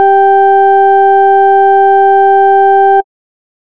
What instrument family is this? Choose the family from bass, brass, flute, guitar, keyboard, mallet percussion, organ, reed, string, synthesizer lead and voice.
bass